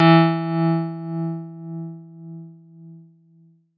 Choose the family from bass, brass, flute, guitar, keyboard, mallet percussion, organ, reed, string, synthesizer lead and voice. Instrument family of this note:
keyboard